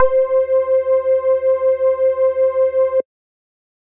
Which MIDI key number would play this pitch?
72